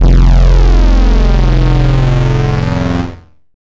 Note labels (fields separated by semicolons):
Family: bass; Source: synthesizer; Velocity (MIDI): 127